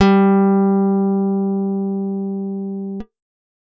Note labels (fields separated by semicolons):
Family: guitar; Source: acoustic; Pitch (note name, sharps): G3; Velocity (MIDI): 25